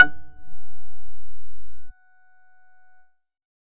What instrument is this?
synthesizer bass